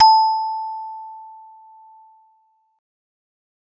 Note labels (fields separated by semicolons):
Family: mallet percussion; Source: acoustic; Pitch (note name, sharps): A5; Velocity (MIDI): 50